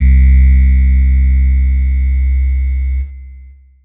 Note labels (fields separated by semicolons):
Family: keyboard; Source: electronic; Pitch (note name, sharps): C2; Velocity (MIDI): 50; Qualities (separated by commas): bright, distorted, long release